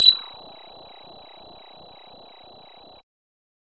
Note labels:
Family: bass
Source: synthesizer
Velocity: 100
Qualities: bright, percussive

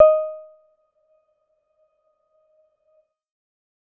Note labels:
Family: keyboard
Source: electronic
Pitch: D#5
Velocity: 75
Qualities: dark, percussive, reverb

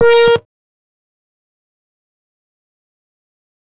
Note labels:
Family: bass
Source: synthesizer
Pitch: A#4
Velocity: 100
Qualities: fast decay, percussive

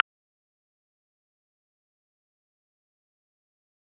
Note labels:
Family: guitar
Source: electronic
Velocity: 75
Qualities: fast decay, percussive

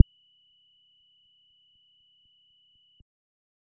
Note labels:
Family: bass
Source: synthesizer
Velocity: 100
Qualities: dark, percussive

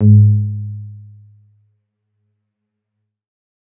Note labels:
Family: keyboard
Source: electronic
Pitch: G#2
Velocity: 75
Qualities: dark

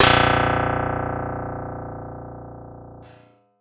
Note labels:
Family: guitar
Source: synthesizer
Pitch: A#0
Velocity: 75

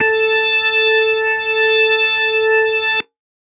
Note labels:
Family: organ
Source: electronic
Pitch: A4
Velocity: 50

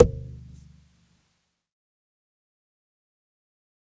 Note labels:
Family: string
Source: acoustic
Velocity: 50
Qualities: fast decay, percussive, reverb

